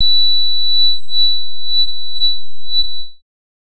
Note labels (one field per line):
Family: bass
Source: synthesizer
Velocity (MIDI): 50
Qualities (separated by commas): bright, distorted, non-linear envelope